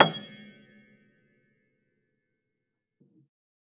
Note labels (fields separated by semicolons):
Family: keyboard; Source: acoustic; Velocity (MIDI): 127; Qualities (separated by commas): fast decay, percussive, reverb